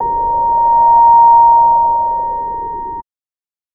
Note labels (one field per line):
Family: bass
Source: synthesizer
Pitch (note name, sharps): A#5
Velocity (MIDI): 25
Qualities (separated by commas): distorted